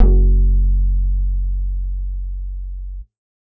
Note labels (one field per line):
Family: bass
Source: synthesizer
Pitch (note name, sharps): F#1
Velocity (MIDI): 127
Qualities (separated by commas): dark, reverb